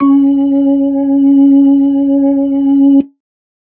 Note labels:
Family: organ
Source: electronic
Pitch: C#4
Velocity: 50

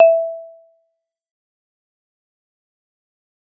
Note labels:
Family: mallet percussion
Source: acoustic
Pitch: E5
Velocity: 50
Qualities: fast decay, percussive

